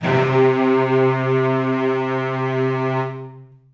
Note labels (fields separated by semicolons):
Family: string; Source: acoustic; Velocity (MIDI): 127; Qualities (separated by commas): long release, reverb